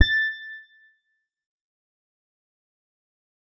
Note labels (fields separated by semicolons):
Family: guitar; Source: electronic; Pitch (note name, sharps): A6; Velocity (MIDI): 25; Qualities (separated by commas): distorted, fast decay, percussive